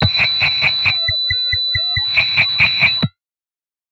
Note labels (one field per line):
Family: guitar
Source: synthesizer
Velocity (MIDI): 127